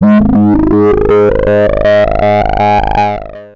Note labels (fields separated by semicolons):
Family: bass; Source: synthesizer; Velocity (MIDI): 25; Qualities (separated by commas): distorted, long release, multiphonic, tempo-synced